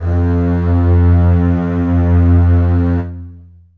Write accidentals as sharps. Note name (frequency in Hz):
F2 (87.31 Hz)